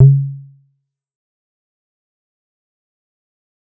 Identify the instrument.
synthesizer bass